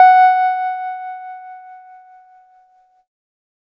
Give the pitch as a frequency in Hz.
740 Hz